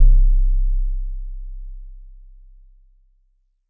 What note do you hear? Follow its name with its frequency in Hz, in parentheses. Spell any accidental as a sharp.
C1 (32.7 Hz)